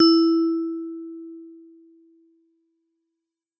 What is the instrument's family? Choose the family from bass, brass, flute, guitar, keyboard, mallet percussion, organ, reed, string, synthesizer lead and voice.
mallet percussion